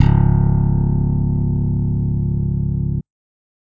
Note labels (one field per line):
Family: bass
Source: electronic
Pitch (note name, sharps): C#1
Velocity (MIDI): 100